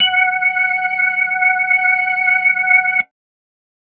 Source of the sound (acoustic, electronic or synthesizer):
electronic